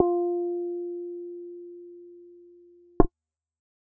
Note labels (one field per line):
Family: bass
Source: synthesizer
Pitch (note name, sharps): F4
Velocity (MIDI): 25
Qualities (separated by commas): dark, reverb